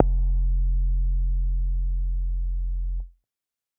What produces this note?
synthesizer bass